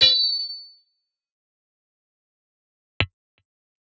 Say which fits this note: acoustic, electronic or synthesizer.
electronic